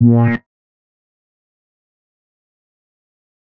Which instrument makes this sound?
synthesizer bass